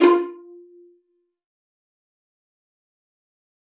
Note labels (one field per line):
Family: string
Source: acoustic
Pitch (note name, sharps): F4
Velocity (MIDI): 25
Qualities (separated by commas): bright, fast decay, percussive, reverb